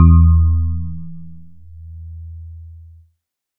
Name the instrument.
electronic keyboard